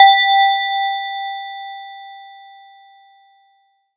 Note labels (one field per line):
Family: mallet percussion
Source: acoustic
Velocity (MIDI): 50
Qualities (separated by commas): multiphonic